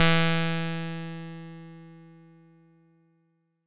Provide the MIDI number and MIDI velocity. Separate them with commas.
52, 50